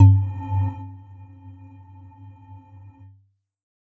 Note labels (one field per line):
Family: mallet percussion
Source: electronic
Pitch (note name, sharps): G2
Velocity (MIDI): 100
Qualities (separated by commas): dark, non-linear envelope